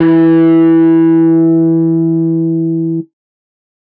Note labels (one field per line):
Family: guitar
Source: electronic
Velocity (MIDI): 75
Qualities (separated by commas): distorted